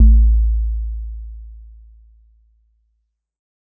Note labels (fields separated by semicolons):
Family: mallet percussion; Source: acoustic; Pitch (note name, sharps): A1; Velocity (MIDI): 25; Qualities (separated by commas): dark